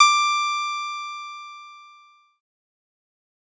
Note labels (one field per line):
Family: bass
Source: synthesizer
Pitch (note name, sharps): D6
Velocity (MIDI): 50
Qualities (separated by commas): distorted, fast decay